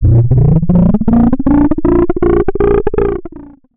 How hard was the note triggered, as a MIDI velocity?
50